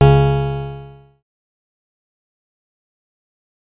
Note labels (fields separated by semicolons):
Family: bass; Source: synthesizer; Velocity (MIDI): 127; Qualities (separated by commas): bright, distorted, fast decay